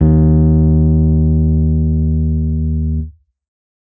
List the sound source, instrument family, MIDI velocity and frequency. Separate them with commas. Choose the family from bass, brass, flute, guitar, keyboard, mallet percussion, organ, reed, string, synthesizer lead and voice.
electronic, keyboard, 100, 77.78 Hz